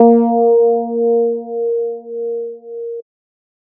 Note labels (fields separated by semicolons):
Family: bass; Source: synthesizer; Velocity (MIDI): 25